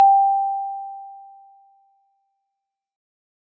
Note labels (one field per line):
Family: mallet percussion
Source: acoustic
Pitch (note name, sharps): G5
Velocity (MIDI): 127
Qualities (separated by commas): fast decay